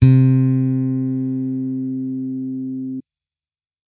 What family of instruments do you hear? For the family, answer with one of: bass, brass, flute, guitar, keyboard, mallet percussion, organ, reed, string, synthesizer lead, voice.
bass